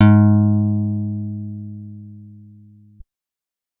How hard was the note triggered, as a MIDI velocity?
100